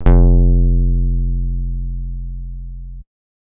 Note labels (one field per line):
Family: guitar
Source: electronic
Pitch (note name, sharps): F1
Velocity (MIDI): 100